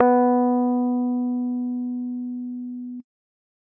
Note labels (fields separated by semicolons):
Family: keyboard; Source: electronic; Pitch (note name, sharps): B3; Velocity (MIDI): 75